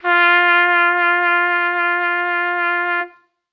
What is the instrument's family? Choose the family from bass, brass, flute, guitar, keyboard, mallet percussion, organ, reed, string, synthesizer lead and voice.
brass